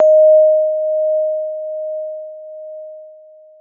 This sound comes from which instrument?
electronic keyboard